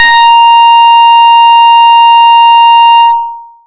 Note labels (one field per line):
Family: bass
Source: synthesizer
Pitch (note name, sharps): A#5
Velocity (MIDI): 127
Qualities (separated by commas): bright, distorted, long release